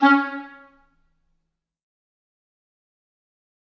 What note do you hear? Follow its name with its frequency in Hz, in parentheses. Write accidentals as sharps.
C#4 (277.2 Hz)